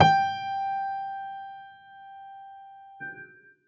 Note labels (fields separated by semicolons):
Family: keyboard; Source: acoustic; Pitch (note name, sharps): G5; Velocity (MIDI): 75; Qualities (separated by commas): reverb